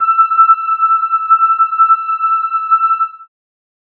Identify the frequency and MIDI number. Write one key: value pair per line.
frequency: 1319 Hz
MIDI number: 88